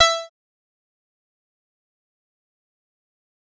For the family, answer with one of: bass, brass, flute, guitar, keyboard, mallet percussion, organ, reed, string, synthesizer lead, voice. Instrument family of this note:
bass